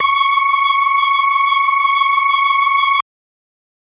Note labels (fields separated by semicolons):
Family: organ; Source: electronic; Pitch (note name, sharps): C#6; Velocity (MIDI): 100